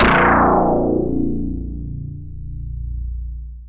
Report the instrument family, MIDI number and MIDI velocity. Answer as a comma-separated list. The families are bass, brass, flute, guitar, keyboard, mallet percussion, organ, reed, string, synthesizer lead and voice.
synthesizer lead, 22, 127